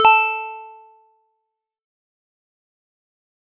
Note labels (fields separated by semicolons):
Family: mallet percussion; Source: acoustic; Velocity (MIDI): 100; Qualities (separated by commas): fast decay, multiphonic, percussive